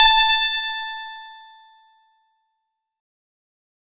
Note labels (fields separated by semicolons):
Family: guitar; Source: acoustic; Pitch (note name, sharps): A5; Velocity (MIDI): 127; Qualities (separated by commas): bright, distorted